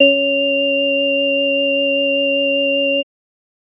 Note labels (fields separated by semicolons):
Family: organ; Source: electronic; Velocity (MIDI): 50; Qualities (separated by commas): multiphonic